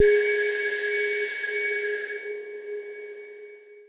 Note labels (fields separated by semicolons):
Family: mallet percussion; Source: electronic; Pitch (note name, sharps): G#4; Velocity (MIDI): 75; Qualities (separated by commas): bright, long release, non-linear envelope